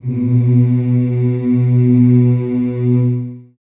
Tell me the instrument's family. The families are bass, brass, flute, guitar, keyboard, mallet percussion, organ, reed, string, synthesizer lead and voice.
voice